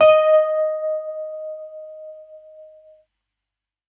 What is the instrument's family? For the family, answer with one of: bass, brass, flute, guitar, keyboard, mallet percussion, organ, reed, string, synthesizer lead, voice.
keyboard